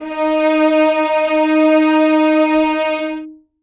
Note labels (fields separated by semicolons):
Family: string; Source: acoustic; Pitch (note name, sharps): D#4; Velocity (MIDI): 100; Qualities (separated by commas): reverb